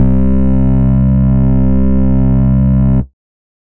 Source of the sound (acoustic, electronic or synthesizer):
synthesizer